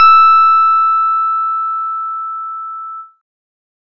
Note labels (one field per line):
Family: bass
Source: synthesizer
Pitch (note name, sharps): E6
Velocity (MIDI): 127